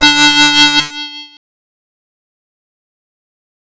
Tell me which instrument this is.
synthesizer bass